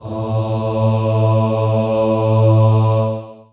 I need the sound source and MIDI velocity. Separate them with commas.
acoustic, 25